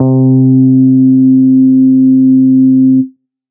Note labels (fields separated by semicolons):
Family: bass; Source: synthesizer; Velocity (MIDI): 127